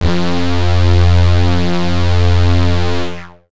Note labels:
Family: bass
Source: synthesizer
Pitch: F2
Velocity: 127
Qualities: bright, distorted

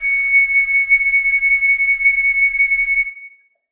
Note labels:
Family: flute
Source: acoustic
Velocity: 50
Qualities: reverb

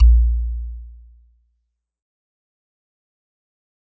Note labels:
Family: mallet percussion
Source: acoustic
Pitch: A#1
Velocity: 75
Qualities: dark, fast decay

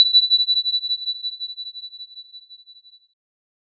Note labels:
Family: keyboard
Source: synthesizer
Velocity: 100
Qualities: bright

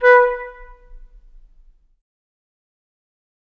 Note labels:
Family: flute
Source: acoustic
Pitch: B4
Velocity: 100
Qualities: fast decay, percussive, reverb

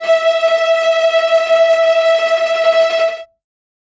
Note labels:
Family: string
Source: acoustic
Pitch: E5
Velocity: 100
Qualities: bright, non-linear envelope, reverb

